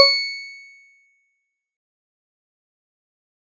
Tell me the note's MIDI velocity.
127